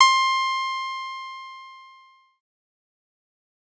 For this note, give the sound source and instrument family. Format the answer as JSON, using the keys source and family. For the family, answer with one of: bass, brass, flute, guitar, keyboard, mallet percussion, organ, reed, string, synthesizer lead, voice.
{"source": "synthesizer", "family": "bass"}